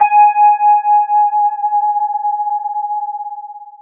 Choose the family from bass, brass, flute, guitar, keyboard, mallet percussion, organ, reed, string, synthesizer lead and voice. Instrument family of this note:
guitar